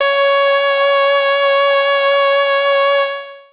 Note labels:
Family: voice; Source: synthesizer; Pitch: C#5; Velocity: 25; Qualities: bright, long release

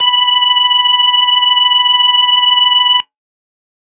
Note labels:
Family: organ; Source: electronic; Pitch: B5; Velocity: 100; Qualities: distorted

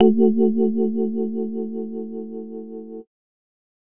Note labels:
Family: bass; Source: synthesizer; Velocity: 50; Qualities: distorted

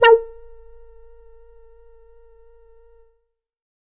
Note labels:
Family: bass; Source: synthesizer; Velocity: 25; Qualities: distorted, percussive, tempo-synced

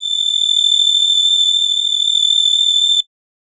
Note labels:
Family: reed; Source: acoustic; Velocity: 127; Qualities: bright

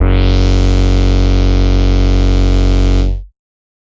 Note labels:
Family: bass; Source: synthesizer; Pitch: F#1; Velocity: 75; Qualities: bright, distorted

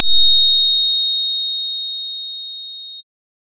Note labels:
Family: bass; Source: synthesizer; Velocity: 127; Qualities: bright, distorted

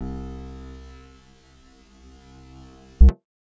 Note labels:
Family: guitar; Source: acoustic; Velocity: 127; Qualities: bright

